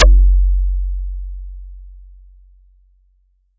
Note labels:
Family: mallet percussion; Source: acoustic; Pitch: F#1; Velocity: 25

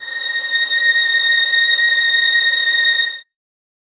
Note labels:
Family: string; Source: acoustic; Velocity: 75; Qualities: reverb

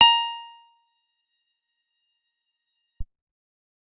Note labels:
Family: guitar; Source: acoustic; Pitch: A#5; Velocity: 75; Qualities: percussive

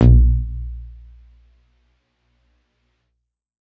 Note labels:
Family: keyboard; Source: electronic; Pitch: A#1; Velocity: 100; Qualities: dark

